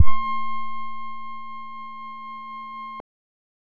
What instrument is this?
synthesizer bass